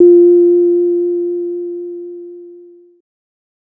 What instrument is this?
synthesizer bass